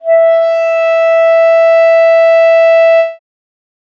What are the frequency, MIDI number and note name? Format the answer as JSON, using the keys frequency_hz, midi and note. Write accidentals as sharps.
{"frequency_hz": 659.3, "midi": 76, "note": "E5"}